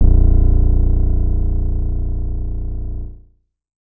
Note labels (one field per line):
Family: keyboard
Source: synthesizer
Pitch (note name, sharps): A#0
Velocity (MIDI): 25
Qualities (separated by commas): dark